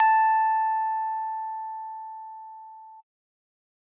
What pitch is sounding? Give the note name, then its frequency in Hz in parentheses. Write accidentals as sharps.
A5 (880 Hz)